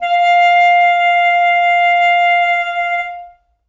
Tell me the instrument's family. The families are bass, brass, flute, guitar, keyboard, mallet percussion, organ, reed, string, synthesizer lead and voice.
reed